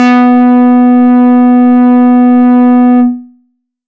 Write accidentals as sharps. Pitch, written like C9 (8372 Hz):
B3 (246.9 Hz)